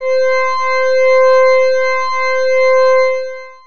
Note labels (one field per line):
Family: organ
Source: electronic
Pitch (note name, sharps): C5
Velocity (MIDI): 75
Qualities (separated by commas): distorted, long release